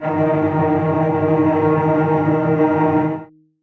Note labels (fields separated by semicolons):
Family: string; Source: acoustic; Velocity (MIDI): 50; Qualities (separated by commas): bright, non-linear envelope, reverb